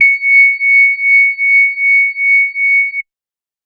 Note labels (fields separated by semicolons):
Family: organ; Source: electronic; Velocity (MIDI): 25